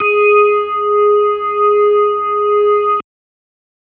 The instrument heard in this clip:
electronic organ